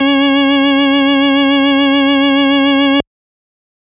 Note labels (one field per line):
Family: organ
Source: electronic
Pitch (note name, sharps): C#4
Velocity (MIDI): 127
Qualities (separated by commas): distorted